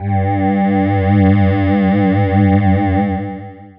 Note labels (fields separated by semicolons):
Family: voice; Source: synthesizer; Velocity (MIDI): 25; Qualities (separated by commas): distorted, long release